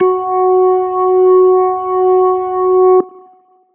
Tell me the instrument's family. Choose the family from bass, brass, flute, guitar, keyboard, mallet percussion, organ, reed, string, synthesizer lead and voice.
organ